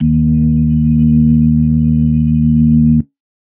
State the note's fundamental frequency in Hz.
77.78 Hz